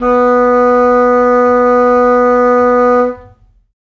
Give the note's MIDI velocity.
50